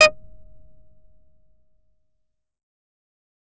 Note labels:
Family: bass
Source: synthesizer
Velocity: 75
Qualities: fast decay, percussive

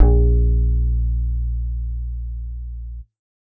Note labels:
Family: bass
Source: synthesizer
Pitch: A#1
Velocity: 127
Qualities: dark, reverb

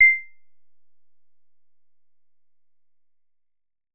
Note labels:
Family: guitar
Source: synthesizer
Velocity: 25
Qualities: percussive

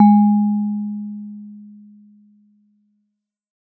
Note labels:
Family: mallet percussion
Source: acoustic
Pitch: G#3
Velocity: 127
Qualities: dark

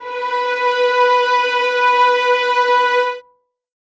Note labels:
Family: string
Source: acoustic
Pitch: B4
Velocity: 50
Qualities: reverb

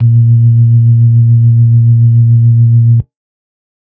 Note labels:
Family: organ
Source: electronic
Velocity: 25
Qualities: dark

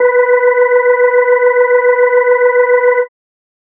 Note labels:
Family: organ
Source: electronic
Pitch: B4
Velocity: 127

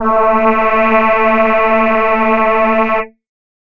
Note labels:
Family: voice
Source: synthesizer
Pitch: A3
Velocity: 100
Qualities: multiphonic

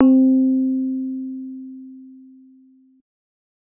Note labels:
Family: keyboard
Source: electronic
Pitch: C4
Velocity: 50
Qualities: dark

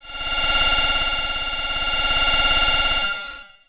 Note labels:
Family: bass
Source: synthesizer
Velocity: 127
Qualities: long release, tempo-synced

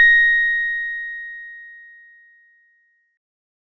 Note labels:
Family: organ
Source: electronic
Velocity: 50

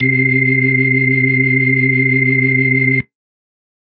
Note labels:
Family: organ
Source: electronic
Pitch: C3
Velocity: 50

